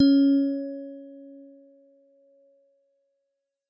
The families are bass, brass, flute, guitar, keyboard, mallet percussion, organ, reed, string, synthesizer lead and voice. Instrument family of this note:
mallet percussion